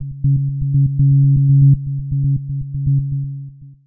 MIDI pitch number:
49